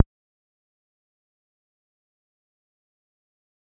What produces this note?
synthesizer bass